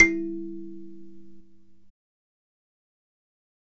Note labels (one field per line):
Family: mallet percussion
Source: acoustic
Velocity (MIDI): 50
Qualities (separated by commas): fast decay, reverb